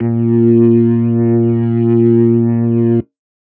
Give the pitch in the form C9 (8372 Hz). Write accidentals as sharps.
A#2 (116.5 Hz)